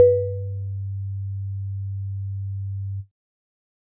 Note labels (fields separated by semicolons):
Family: keyboard; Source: electronic; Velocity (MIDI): 100